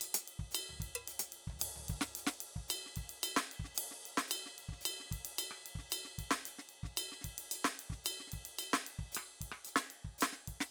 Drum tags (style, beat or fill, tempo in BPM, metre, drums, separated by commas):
songo, beat, 112 BPM, 4/4, ride, ride bell, closed hi-hat, hi-hat pedal, percussion, snare, cross-stick, floor tom, kick